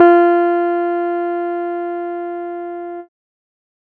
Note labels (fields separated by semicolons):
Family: keyboard; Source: electronic; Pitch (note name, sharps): F4; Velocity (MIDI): 25